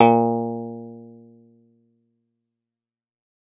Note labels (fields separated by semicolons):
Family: guitar; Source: acoustic; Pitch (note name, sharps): A#2; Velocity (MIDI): 100; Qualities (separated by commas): fast decay, reverb